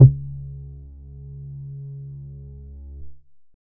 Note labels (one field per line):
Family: bass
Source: synthesizer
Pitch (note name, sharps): C#2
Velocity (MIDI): 25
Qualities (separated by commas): distorted